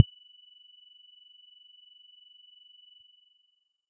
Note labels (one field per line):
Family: mallet percussion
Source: electronic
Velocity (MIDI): 25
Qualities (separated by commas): percussive